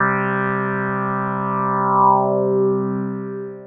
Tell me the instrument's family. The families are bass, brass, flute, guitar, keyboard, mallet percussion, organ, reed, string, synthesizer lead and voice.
synthesizer lead